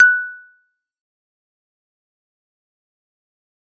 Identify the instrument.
electronic keyboard